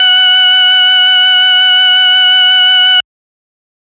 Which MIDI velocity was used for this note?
50